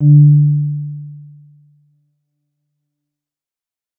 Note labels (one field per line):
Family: keyboard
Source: electronic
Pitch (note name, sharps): D3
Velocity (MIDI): 25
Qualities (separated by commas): dark